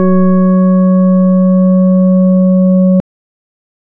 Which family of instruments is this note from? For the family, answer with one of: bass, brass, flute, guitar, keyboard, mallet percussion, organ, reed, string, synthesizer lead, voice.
organ